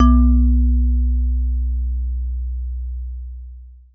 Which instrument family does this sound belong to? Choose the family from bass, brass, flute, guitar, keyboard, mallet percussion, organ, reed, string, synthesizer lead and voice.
mallet percussion